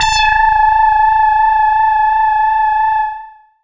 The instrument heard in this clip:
synthesizer bass